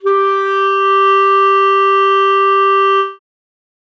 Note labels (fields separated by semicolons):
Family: reed; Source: acoustic; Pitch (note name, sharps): G4; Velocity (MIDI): 127; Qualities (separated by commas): dark